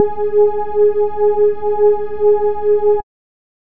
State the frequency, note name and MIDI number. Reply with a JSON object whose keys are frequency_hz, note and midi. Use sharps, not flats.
{"frequency_hz": 415.3, "note": "G#4", "midi": 68}